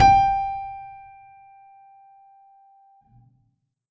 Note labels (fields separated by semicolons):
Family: keyboard; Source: acoustic; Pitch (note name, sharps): G5; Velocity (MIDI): 127; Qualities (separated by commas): reverb